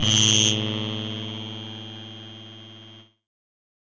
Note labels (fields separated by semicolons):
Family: keyboard; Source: synthesizer; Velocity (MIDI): 127; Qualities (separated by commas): bright, distorted